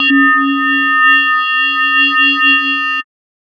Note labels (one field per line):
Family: mallet percussion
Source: synthesizer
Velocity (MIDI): 75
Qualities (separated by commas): multiphonic, non-linear envelope